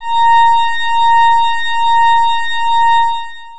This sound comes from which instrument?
electronic organ